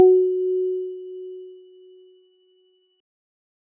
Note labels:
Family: keyboard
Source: electronic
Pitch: F#4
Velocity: 100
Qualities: dark

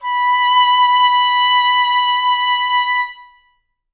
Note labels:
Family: reed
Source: acoustic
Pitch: B5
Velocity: 127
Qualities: reverb

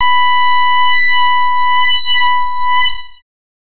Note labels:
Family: bass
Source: synthesizer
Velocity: 50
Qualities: bright, distorted, non-linear envelope

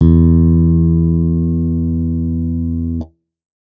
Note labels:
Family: bass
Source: electronic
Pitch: E2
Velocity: 50

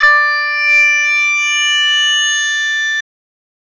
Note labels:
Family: voice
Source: synthesizer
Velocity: 25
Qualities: bright, distorted

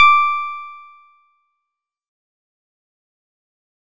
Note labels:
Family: guitar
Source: synthesizer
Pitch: D6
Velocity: 100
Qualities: bright, fast decay

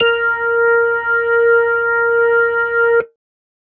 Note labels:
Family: organ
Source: electronic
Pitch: A#4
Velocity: 75

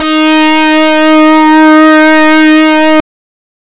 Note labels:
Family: reed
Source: synthesizer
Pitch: D#4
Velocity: 127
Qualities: distorted, non-linear envelope

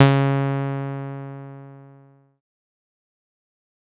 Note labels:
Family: bass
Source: synthesizer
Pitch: C#3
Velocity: 75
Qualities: distorted, fast decay

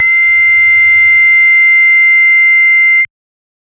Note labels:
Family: bass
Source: synthesizer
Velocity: 100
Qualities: bright, distorted, multiphonic

